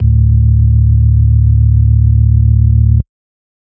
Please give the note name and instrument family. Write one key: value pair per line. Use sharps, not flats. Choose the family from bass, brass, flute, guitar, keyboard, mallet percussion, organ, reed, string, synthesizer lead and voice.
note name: D1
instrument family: organ